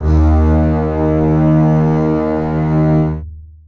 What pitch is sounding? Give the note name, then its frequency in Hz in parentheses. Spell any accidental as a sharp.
D#2 (77.78 Hz)